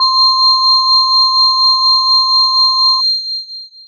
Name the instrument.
electronic mallet percussion instrument